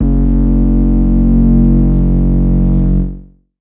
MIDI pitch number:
30